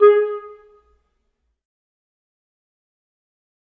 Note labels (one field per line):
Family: reed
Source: acoustic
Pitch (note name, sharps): G#4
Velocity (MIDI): 50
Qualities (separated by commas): fast decay, percussive, reverb